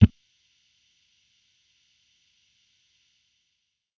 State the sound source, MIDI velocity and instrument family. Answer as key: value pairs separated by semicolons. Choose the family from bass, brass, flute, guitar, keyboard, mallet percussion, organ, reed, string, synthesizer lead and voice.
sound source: electronic; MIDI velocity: 25; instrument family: bass